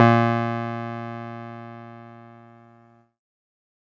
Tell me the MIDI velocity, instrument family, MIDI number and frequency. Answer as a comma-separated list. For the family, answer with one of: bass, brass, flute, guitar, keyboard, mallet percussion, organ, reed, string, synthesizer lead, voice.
75, keyboard, 46, 116.5 Hz